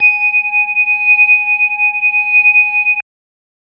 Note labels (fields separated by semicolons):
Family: organ; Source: electronic; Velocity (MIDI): 25